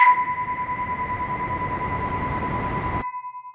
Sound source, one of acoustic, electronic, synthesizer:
synthesizer